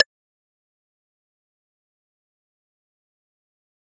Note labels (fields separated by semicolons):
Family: mallet percussion; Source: acoustic; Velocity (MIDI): 127; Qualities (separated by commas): fast decay, percussive